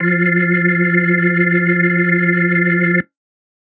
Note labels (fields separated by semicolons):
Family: organ; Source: electronic; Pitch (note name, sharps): F3; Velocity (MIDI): 100